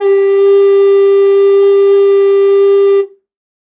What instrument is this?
acoustic flute